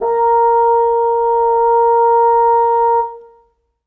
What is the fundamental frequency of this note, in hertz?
466.2 Hz